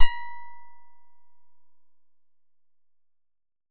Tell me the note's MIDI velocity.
50